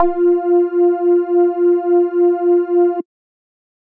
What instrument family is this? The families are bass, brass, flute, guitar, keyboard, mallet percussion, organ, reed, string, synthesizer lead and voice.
bass